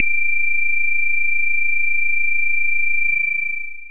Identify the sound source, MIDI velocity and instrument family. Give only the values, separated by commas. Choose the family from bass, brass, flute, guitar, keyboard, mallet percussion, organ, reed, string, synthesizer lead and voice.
synthesizer, 127, bass